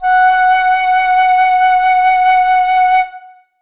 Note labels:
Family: flute; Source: acoustic; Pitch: F#5; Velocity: 75; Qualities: reverb

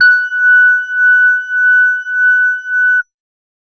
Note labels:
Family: organ; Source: electronic; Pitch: F#6; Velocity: 127; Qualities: distorted

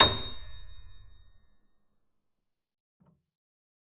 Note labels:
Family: keyboard; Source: acoustic; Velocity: 25; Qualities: fast decay, reverb

